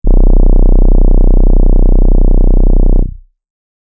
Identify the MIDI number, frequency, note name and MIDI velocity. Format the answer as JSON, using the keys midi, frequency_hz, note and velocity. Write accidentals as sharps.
{"midi": 23, "frequency_hz": 30.87, "note": "B0", "velocity": 100}